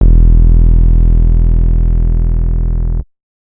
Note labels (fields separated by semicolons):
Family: bass; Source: synthesizer; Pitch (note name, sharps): E1; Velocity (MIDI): 127; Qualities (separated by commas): distorted